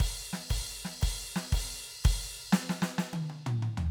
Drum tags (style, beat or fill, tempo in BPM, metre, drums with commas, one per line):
rock
beat
120 BPM
4/4
crash, snare, high tom, mid tom, floor tom, kick